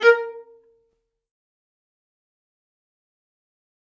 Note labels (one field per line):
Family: string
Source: acoustic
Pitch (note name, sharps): A#4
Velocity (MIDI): 127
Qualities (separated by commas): fast decay, percussive, reverb